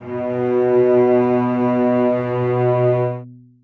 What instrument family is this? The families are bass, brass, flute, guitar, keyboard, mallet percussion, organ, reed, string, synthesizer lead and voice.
string